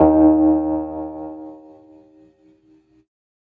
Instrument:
electronic organ